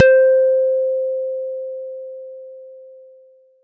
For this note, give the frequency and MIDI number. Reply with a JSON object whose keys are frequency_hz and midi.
{"frequency_hz": 523.3, "midi": 72}